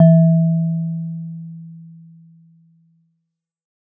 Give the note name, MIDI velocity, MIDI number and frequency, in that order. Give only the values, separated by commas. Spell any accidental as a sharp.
E3, 75, 52, 164.8 Hz